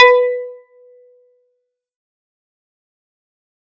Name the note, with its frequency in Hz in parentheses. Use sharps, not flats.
B4 (493.9 Hz)